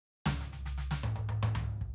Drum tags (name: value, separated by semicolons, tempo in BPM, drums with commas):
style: country; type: fill; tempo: 114 BPM; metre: 4/4; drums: snare, high tom, floor tom, kick